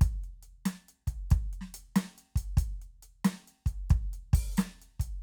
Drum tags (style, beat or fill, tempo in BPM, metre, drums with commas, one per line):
rock
beat
92 BPM
4/4
closed hi-hat, open hi-hat, hi-hat pedal, snare, kick